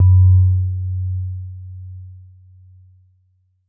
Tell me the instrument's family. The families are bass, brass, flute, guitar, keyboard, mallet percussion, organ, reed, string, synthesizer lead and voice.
keyboard